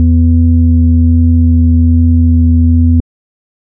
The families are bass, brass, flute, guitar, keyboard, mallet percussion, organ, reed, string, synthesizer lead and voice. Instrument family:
organ